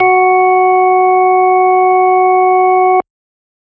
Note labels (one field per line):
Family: organ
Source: electronic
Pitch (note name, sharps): F#4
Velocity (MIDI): 50